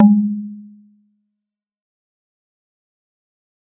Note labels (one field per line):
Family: mallet percussion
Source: acoustic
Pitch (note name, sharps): G#3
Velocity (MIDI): 127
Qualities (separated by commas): fast decay, percussive